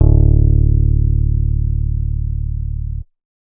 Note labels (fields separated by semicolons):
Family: bass; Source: synthesizer; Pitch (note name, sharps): D1; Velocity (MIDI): 127; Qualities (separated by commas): dark, reverb